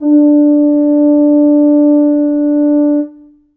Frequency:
293.7 Hz